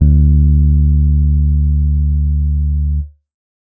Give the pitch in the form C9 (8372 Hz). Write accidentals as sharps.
D2 (73.42 Hz)